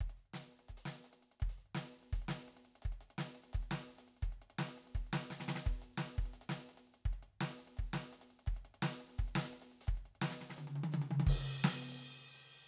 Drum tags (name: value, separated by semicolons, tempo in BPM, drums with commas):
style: breakbeat; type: beat; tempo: 170 BPM; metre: 4/4; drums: crash, closed hi-hat, hi-hat pedal, snare, high tom, kick